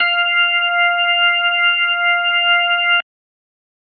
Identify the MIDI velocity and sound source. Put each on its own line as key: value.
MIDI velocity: 50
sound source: electronic